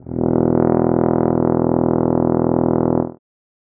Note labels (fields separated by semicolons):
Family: brass; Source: acoustic; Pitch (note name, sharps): E1; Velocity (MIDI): 100; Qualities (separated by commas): dark